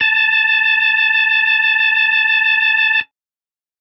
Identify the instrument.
electronic organ